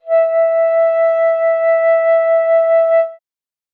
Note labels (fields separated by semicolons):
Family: flute; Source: acoustic; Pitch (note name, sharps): E5; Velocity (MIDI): 50